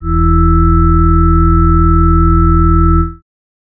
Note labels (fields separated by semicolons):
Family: organ; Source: electronic; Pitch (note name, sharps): E1; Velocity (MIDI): 25